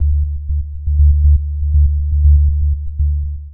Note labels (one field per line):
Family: synthesizer lead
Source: synthesizer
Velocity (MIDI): 75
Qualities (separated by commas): dark, long release, tempo-synced